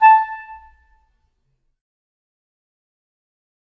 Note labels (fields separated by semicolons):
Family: reed; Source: acoustic; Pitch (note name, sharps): A5; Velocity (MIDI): 25; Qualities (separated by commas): fast decay, percussive, reverb